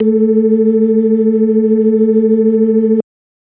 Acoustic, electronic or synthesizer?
electronic